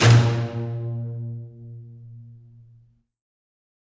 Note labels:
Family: string; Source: acoustic; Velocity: 127; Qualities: bright, reverb

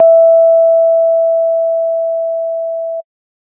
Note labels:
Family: organ; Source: electronic; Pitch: E5; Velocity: 50; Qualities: dark

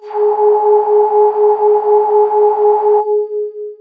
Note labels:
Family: voice; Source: synthesizer; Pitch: G#4; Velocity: 100; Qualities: distorted, long release

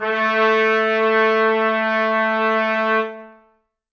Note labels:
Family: brass; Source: acoustic; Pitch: A3; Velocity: 100; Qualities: reverb

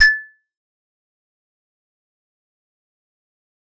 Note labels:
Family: keyboard; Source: acoustic; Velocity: 75; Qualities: fast decay, percussive

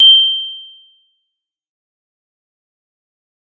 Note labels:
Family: mallet percussion; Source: acoustic; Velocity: 127; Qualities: bright, fast decay, percussive

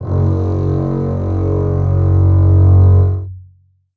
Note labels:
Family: string; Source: acoustic; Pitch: F#1; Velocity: 100; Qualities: long release, reverb

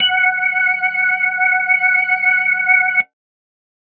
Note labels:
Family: organ; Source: electronic; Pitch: F#5; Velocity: 127

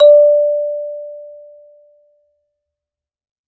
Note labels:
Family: mallet percussion; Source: acoustic; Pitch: D5; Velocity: 127; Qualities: reverb

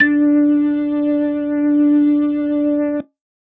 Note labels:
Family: organ; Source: electronic; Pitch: D4; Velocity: 127

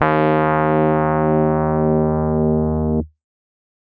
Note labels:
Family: keyboard; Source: electronic; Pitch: D#2; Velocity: 75; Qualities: distorted

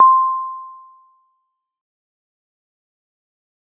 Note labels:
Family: mallet percussion; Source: acoustic; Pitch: C6; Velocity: 50; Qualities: fast decay

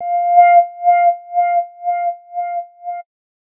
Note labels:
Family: bass; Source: synthesizer; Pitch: F5; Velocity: 25; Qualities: distorted

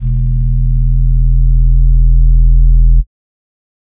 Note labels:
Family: flute; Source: synthesizer; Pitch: E1; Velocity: 25; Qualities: dark

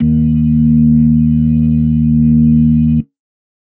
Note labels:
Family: organ; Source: electronic; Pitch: D#2; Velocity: 25; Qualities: dark

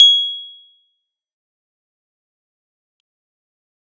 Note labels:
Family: keyboard; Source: electronic; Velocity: 50; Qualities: bright, fast decay, percussive

